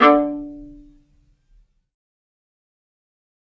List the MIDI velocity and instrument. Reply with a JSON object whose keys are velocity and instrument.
{"velocity": 100, "instrument": "acoustic string instrument"}